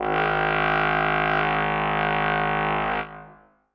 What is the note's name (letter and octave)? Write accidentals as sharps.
G#1